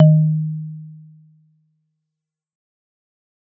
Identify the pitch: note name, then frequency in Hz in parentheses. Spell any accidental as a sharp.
D#3 (155.6 Hz)